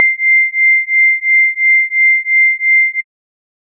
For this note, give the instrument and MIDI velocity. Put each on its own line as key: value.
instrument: synthesizer bass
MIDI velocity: 127